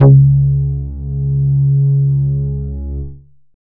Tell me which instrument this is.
synthesizer bass